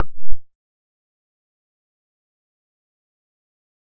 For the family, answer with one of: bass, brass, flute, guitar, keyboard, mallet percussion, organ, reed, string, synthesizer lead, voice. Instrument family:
bass